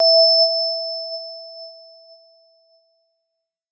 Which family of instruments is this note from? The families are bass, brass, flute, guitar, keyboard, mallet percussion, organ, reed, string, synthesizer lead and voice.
keyboard